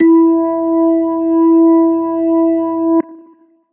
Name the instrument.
electronic organ